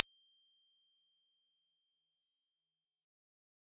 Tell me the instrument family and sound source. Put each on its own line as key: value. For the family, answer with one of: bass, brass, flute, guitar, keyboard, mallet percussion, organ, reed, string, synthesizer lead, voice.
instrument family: bass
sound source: synthesizer